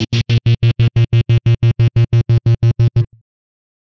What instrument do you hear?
electronic guitar